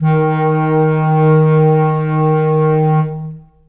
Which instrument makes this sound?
acoustic reed instrument